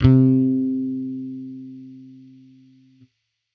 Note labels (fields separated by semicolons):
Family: bass; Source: electronic; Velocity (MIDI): 25; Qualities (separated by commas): distorted